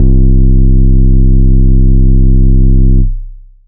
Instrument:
synthesizer bass